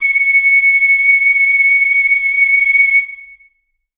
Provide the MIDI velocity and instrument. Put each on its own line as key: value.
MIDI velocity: 127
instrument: acoustic reed instrument